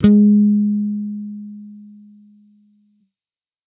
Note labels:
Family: bass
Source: electronic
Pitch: G#3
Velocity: 127

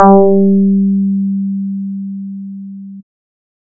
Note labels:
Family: bass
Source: synthesizer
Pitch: G3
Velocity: 100

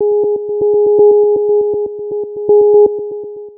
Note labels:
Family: synthesizer lead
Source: synthesizer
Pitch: G#4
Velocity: 25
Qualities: dark, long release, tempo-synced

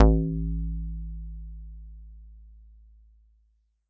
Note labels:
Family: mallet percussion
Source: acoustic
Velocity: 127

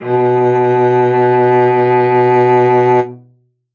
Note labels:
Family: string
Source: acoustic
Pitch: B2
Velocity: 75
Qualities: reverb

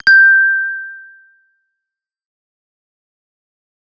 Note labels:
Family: bass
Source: synthesizer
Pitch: G6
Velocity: 50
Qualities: distorted, fast decay

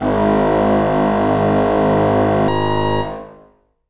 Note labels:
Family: reed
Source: acoustic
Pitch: G#1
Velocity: 127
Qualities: reverb

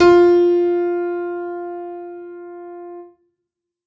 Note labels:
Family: keyboard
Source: acoustic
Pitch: F4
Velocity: 127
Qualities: reverb

